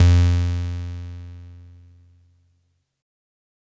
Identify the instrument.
electronic keyboard